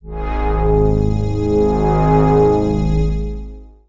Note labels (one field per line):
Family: synthesizer lead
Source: synthesizer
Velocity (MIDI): 50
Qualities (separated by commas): bright, long release, non-linear envelope